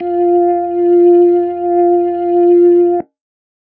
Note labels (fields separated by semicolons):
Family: organ; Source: electronic; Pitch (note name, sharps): F4; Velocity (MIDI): 25